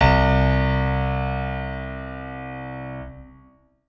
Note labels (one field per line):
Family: organ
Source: electronic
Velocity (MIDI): 127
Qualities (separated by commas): reverb